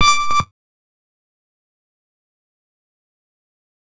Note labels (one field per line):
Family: bass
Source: synthesizer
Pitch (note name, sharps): D6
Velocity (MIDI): 127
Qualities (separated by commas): fast decay